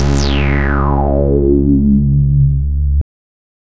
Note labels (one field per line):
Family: bass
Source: synthesizer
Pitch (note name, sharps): C#2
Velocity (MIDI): 127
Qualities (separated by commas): bright, distorted